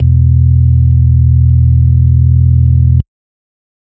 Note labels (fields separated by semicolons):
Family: organ; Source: electronic; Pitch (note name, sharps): E1; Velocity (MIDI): 50; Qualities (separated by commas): dark